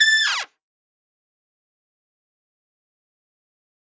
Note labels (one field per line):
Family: brass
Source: acoustic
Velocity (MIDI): 75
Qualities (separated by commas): fast decay, percussive, reverb